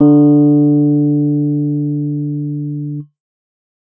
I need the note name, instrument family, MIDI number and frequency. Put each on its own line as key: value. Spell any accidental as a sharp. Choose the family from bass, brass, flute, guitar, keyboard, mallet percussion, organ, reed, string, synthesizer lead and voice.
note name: D3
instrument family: keyboard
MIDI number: 50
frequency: 146.8 Hz